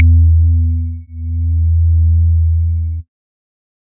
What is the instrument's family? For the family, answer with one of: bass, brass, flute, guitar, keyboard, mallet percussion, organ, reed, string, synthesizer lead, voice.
organ